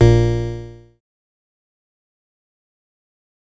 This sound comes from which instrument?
synthesizer bass